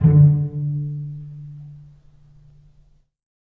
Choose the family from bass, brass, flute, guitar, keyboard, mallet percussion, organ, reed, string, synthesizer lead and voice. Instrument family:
string